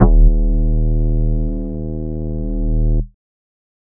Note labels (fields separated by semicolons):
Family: flute; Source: synthesizer; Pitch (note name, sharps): D#1; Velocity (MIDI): 127